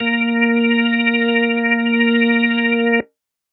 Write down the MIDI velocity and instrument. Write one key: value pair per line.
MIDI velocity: 25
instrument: electronic organ